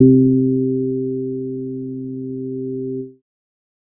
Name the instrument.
synthesizer bass